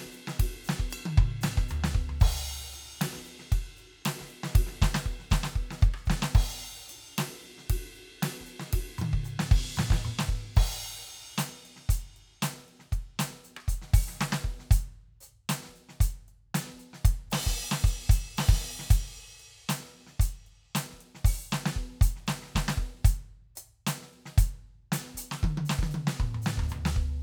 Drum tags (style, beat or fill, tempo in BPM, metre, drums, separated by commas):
funk, beat, 115 BPM, 4/4, crash, ride, ride bell, closed hi-hat, open hi-hat, hi-hat pedal, snare, cross-stick, high tom, mid tom, floor tom, kick